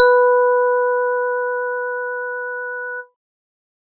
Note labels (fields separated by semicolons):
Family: organ; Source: electronic; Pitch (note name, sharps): B4; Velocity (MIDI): 100